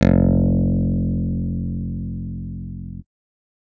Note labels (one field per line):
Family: keyboard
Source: electronic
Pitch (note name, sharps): F1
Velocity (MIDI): 100